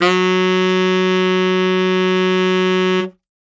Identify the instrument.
acoustic reed instrument